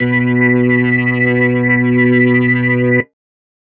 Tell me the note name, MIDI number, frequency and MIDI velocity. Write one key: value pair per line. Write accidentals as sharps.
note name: B2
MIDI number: 47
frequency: 123.5 Hz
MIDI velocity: 127